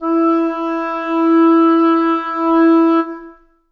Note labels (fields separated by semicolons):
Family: reed; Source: acoustic; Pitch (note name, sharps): E4; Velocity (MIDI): 75; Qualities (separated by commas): reverb